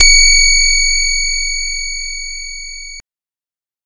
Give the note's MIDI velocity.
127